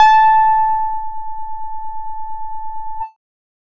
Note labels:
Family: bass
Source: synthesizer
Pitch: A5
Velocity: 25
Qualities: distorted, multiphonic, tempo-synced

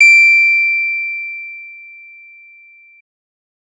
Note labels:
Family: bass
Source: synthesizer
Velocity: 127

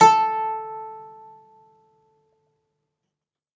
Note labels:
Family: guitar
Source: acoustic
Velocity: 127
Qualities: reverb

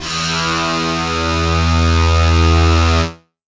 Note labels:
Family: guitar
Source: electronic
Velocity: 50

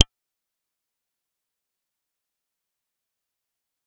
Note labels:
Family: bass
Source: synthesizer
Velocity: 25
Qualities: fast decay, percussive

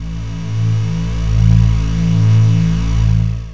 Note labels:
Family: voice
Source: synthesizer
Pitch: A1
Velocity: 25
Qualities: distorted, long release

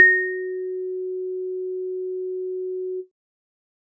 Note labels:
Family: keyboard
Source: electronic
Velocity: 127

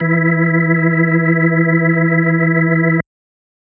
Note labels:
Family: organ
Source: electronic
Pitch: E3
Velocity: 50

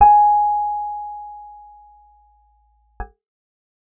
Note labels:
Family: guitar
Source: acoustic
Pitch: G#5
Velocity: 50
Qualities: dark

